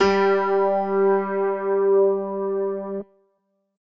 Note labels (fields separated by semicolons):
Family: keyboard; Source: electronic; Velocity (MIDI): 127